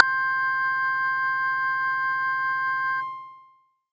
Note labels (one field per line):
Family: bass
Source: synthesizer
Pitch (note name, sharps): C5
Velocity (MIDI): 100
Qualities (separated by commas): multiphonic